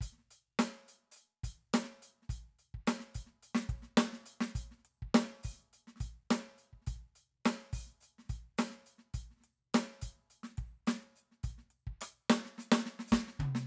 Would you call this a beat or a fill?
beat